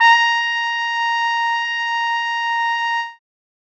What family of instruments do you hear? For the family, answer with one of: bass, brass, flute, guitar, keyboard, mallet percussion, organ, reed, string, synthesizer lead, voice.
brass